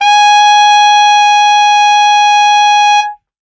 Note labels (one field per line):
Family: reed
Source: acoustic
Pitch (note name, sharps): G#5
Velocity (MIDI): 75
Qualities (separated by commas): bright